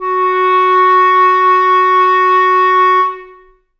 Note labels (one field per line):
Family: reed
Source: acoustic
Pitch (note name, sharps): F#4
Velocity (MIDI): 100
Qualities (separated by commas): long release, reverb